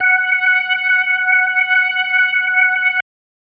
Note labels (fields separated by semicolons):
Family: organ; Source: electronic; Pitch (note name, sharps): F#5; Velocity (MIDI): 127